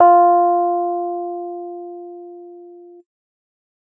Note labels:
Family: keyboard; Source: electronic; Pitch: F4; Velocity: 100

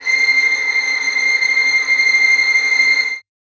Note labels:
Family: string; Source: acoustic; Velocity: 25; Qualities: bright, non-linear envelope, reverb

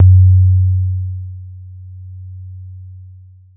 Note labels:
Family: keyboard; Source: electronic; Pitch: F#2; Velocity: 75; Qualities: dark, long release

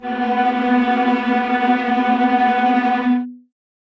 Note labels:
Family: string; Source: acoustic; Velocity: 50; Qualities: bright, non-linear envelope, reverb

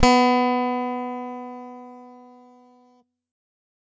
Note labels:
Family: guitar; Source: electronic; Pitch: B3; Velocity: 100; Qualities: bright

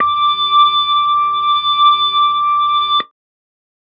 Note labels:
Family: keyboard; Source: electronic; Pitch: D6; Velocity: 50

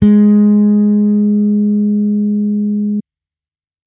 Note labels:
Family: bass; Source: electronic; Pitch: G#3; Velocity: 75

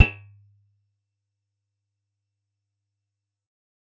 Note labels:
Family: guitar; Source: acoustic; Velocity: 75; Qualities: fast decay, percussive

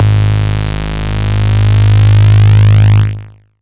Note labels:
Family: bass; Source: synthesizer; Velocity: 127; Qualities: bright, distorted

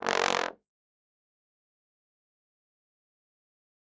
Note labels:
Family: brass; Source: acoustic; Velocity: 100; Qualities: bright, fast decay, reverb

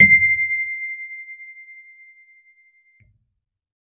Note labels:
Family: keyboard; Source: electronic; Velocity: 75

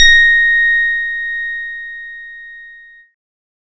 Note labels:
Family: keyboard; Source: electronic; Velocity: 75; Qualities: distorted

